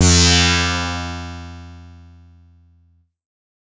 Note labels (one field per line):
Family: bass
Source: synthesizer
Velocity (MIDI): 50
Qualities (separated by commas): bright, distorted